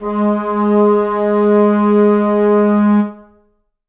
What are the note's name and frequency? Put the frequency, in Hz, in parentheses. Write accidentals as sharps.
G#3 (207.7 Hz)